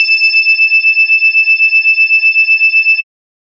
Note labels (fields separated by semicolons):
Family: bass; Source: synthesizer; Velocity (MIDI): 50; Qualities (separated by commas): bright, distorted